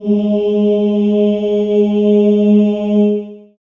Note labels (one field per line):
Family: voice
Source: acoustic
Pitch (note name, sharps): G#3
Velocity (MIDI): 25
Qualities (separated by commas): dark, long release, reverb